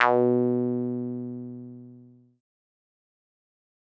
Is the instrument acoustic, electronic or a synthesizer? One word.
synthesizer